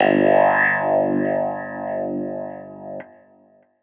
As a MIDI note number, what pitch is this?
31